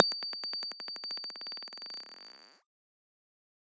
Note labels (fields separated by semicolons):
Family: guitar; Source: electronic; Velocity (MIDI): 75; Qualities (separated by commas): fast decay